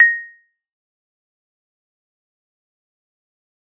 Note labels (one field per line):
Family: mallet percussion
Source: acoustic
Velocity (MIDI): 50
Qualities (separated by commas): fast decay, percussive